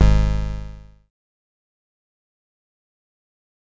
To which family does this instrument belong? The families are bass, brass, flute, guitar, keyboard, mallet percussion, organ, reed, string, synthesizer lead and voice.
bass